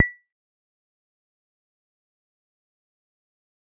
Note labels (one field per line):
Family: bass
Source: synthesizer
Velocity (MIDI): 50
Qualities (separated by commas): fast decay, percussive